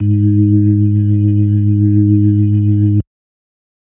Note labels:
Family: organ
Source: electronic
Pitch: G#2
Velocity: 75

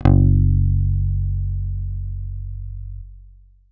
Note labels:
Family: guitar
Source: electronic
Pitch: F#1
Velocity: 75

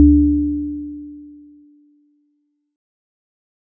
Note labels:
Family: mallet percussion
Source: acoustic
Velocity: 25

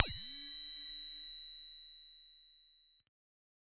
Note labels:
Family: bass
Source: synthesizer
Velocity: 50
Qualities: bright, distorted, multiphonic

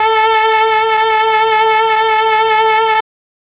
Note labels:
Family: reed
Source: electronic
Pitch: A4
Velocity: 127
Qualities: bright, reverb

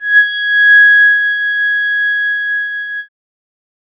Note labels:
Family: keyboard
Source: synthesizer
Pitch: G#6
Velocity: 127

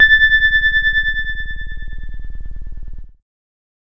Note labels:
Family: keyboard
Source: electronic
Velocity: 75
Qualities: dark

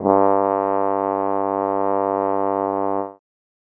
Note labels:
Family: brass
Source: acoustic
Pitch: G2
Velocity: 50

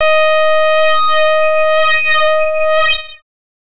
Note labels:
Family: bass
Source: synthesizer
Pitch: D#5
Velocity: 75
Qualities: distorted, non-linear envelope

